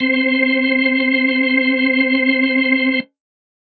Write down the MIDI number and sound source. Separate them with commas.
60, electronic